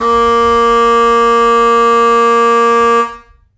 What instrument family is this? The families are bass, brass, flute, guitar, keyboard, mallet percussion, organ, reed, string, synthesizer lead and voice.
reed